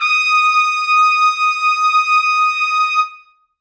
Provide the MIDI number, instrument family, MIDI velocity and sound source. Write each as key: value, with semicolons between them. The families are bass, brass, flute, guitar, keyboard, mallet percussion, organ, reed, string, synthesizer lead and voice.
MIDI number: 87; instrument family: brass; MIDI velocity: 127; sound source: acoustic